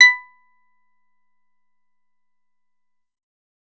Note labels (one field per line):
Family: bass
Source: synthesizer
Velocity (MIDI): 100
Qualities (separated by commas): percussive